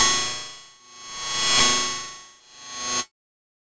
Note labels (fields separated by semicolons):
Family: guitar; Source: electronic; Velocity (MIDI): 75; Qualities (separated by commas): bright, distorted